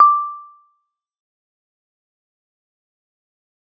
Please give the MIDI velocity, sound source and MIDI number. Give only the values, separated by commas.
75, acoustic, 86